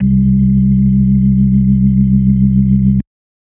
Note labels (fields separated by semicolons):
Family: organ; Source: electronic; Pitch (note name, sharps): C2; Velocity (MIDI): 25; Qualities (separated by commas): dark